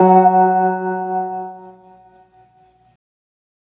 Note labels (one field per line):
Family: organ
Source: electronic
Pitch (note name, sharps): F#3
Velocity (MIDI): 75